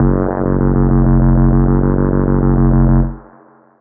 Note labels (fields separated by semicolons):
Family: bass; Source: synthesizer; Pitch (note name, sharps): F#1; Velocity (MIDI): 100; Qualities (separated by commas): long release, reverb